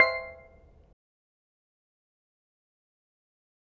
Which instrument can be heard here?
acoustic mallet percussion instrument